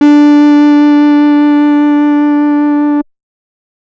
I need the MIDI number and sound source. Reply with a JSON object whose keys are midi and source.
{"midi": 62, "source": "synthesizer"}